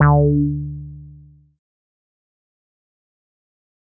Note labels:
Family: bass; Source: synthesizer; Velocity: 25; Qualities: distorted, fast decay

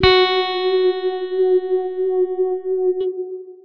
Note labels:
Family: guitar; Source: electronic; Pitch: F#4; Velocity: 50; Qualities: distorted, long release

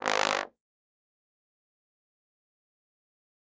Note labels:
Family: brass; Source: acoustic; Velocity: 100; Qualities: bright, fast decay, reverb

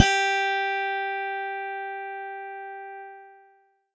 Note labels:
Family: keyboard; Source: electronic; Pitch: G4; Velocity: 50; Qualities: bright

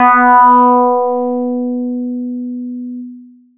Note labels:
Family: bass; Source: synthesizer; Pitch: B3; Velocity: 127; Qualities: distorted

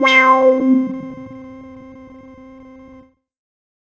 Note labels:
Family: bass; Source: synthesizer; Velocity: 25; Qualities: distorted, non-linear envelope

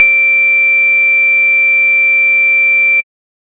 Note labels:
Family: bass; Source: synthesizer; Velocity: 25; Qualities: distorted, tempo-synced

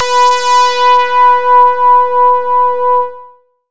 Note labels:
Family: bass; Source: synthesizer; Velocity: 100; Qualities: bright, distorted

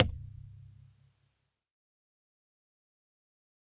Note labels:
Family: string; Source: acoustic; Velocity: 127; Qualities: fast decay, percussive, reverb

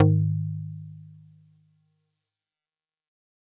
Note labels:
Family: mallet percussion; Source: acoustic; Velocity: 50; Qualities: fast decay, multiphonic

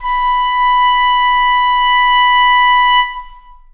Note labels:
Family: reed; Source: acoustic; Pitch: B5; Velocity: 25; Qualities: long release, reverb

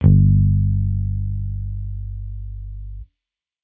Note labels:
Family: bass; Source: electronic; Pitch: G1; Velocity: 25

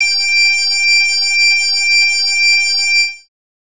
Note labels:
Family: bass; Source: synthesizer; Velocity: 100; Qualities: bright, distorted

